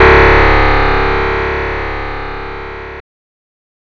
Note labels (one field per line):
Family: guitar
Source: synthesizer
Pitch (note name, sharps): C#1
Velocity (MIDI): 25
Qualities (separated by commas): bright, distorted